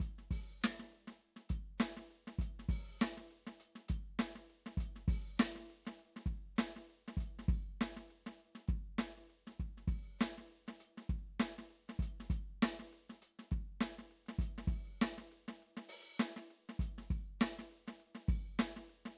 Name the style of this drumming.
funk